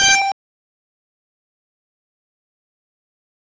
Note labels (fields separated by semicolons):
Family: bass; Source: synthesizer; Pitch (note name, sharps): G5; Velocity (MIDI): 50; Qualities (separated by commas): bright, distorted, fast decay, percussive